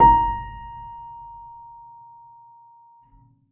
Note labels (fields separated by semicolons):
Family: keyboard; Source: acoustic; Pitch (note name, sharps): A#5; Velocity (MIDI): 75; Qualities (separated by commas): reverb